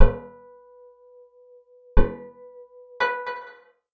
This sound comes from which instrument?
acoustic guitar